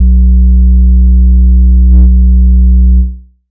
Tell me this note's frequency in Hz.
61.74 Hz